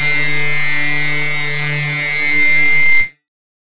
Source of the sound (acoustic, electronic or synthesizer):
synthesizer